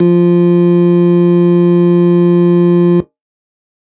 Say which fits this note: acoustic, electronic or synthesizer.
electronic